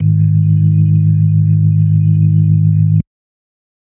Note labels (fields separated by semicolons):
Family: organ; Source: electronic; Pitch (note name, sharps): G#1; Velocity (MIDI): 25; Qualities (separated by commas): dark